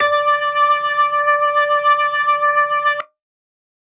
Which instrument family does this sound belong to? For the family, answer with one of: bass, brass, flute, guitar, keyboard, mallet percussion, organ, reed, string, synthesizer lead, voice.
organ